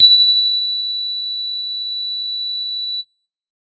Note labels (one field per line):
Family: bass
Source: synthesizer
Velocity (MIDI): 75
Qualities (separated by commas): bright